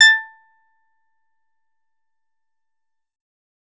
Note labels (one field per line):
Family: bass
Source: synthesizer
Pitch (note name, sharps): A6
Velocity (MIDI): 127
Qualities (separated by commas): distorted, percussive